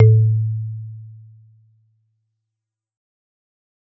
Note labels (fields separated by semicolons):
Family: mallet percussion; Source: acoustic; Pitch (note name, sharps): A2; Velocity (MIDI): 25; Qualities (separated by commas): dark, fast decay